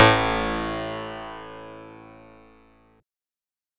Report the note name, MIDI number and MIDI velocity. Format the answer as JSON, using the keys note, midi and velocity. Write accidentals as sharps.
{"note": "A1", "midi": 33, "velocity": 50}